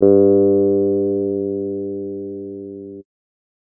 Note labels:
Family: keyboard; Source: electronic; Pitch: G2; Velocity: 50

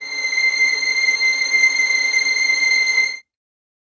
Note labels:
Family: string; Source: acoustic; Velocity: 100; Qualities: reverb

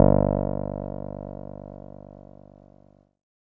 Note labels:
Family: keyboard; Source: electronic; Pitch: G1; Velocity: 100; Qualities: dark

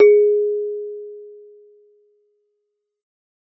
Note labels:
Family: mallet percussion; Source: acoustic; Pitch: G#4; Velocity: 75

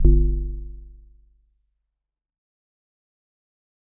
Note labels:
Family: mallet percussion; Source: acoustic; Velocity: 127; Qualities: dark, fast decay, multiphonic

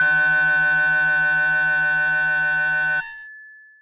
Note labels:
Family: mallet percussion; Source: electronic; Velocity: 127; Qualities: long release

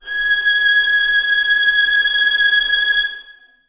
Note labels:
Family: string; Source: acoustic; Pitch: G#6; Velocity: 75; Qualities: bright, reverb

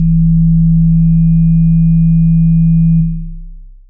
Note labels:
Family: synthesizer lead; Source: synthesizer; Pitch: C1; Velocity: 127; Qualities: long release

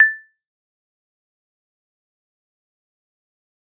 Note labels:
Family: mallet percussion; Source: acoustic; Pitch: A6; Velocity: 50; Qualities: fast decay, percussive

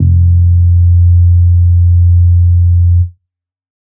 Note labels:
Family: bass; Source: synthesizer; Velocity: 50; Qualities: dark

